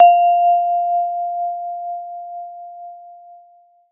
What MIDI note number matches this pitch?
77